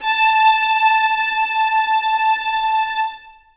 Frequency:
880 Hz